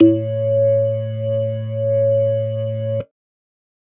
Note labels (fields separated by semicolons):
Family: organ; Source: electronic; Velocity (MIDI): 50